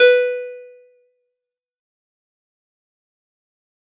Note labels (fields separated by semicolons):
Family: guitar; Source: acoustic; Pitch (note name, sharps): B4; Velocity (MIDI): 100; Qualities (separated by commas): fast decay, percussive